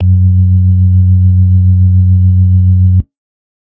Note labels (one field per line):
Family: organ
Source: electronic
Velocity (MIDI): 100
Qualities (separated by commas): dark